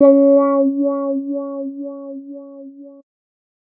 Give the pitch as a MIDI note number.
61